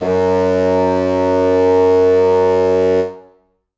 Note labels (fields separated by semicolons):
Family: reed; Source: acoustic; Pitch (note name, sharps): F#2; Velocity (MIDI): 127; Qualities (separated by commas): reverb